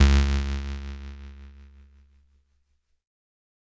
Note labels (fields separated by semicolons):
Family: keyboard; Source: electronic; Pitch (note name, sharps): C#2; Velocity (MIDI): 100; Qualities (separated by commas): bright, distorted